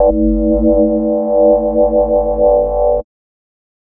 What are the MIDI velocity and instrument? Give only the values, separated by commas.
75, synthesizer mallet percussion instrument